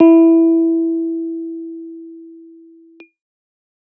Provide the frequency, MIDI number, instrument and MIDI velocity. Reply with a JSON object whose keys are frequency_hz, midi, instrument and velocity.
{"frequency_hz": 329.6, "midi": 64, "instrument": "electronic keyboard", "velocity": 50}